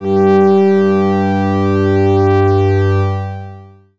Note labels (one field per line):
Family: organ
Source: electronic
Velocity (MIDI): 100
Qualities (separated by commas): distorted, long release